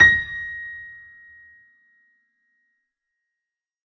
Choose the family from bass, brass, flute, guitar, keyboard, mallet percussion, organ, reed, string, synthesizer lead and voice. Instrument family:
keyboard